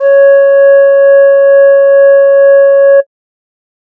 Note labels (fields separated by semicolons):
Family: flute; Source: synthesizer; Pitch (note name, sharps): C#5; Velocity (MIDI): 75